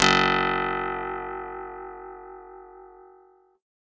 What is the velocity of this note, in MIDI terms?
75